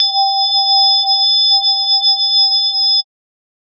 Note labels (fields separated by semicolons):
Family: mallet percussion; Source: synthesizer; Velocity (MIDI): 75; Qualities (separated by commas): bright, multiphonic, non-linear envelope